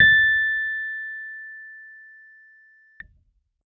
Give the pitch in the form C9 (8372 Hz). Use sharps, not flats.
A6 (1760 Hz)